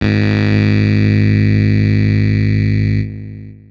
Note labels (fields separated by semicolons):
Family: keyboard; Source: electronic; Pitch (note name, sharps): G#1; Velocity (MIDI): 127; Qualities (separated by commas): bright, distorted, long release